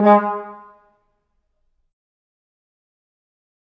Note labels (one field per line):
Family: flute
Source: acoustic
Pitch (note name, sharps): G#3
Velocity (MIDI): 127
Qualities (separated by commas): fast decay, percussive, reverb